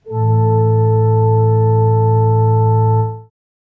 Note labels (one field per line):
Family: organ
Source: acoustic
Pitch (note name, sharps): A2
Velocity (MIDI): 127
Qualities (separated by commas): dark, reverb